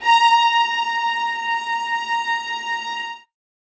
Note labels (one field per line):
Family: string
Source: acoustic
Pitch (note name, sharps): A#5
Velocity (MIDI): 127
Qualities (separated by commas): reverb